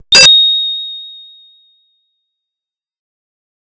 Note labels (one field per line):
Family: guitar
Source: electronic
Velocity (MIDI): 127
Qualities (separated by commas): fast decay